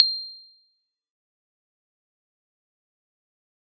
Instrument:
electronic keyboard